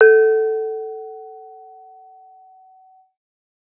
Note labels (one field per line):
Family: mallet percussion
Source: acoustic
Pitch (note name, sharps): A4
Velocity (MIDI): 100